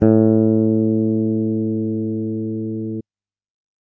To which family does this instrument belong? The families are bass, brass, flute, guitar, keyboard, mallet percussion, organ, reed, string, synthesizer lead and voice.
bass